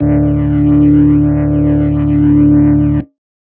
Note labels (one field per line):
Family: keyboard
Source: electronic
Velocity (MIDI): 100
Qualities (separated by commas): distorted